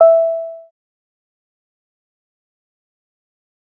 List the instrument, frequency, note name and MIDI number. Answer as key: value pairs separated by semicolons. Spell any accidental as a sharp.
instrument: synthesizer bass; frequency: 659.3 Hz; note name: E5; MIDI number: 76